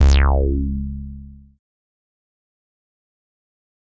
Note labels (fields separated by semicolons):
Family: bass; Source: synthesizer; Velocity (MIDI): 100; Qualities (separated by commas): bright, distorted, fast decay